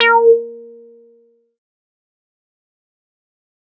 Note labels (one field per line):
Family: bass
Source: synthesizer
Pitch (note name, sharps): A#4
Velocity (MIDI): 50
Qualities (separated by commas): distorted, fast decay, percussive